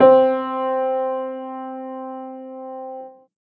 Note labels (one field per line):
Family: keyboard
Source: acoustic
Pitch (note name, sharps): C4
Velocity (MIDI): 127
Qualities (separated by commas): reverb